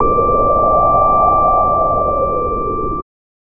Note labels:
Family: bass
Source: synthesizer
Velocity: 75

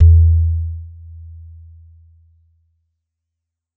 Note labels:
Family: mallet percussion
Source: acoustic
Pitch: E2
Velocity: 75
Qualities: dark, non-linear envelope

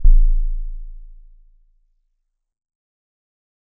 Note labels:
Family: mallet percussion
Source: acoustic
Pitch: A0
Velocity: 25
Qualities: dark, fast decay, multiphonic

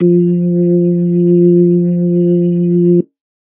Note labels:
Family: organ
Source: electronic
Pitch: F3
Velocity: 25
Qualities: dark

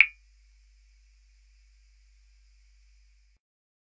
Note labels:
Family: bass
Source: synthesizer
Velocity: 75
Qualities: percussive

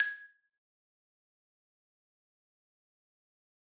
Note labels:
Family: mallet percussion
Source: acoustic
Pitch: G#6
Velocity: 127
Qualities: fast decay, percussive, reverb

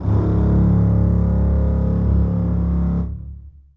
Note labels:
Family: string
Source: acoustic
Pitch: C#1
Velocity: 127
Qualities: long release, reverb

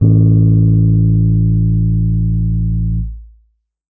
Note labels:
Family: keyboard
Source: electronic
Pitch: A1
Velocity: 75

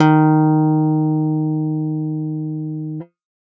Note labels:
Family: guitar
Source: electronic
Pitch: D#3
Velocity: 127

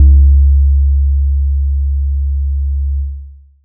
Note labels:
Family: mallet percussion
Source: acoustic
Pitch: C#2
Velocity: 25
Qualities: dark, long release

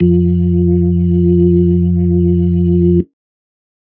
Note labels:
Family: organ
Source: electronic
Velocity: 100

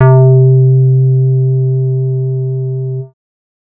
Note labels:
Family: bass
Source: synthesizer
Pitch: C3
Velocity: 127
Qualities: dark

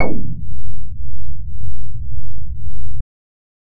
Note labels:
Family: bass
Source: synthesizer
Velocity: 50

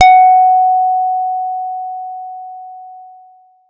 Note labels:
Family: guitar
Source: electronic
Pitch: F#5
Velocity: 100

